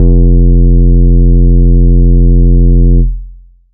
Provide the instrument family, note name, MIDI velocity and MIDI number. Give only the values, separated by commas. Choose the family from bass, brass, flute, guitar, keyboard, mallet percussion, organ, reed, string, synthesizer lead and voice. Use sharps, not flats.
bass, F1, 127, 29